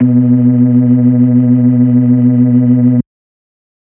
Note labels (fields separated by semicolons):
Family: organ; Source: electronic; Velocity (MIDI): 100; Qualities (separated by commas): dark